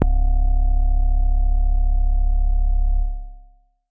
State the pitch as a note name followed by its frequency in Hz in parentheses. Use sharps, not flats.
C#1 (34.65 Hz)